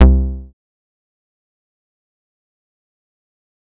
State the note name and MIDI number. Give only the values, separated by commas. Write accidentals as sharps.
C2, 36